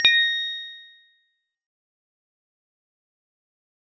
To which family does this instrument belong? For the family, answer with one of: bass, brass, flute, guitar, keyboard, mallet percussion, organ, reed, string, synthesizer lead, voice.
mallet percussion